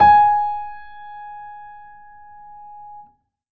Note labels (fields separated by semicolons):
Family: keyboard; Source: acoustic; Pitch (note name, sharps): G#5; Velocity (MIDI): 75; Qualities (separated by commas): reverb